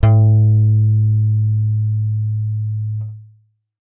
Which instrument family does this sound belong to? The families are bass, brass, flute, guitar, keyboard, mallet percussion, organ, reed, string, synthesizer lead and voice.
bass